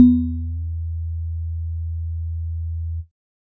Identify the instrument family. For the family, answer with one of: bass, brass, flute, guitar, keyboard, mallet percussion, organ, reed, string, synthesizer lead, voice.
keyboard